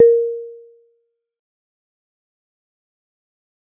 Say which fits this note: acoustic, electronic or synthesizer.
acoustic